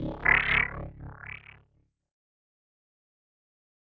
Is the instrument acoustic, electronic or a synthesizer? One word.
electronic